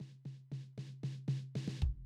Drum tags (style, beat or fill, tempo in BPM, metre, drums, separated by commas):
jazz-funk, fill, 116 BPM, 4/4, snare, floor tom, kick